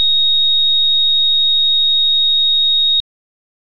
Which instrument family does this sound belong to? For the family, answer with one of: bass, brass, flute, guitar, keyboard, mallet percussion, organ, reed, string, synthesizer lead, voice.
organ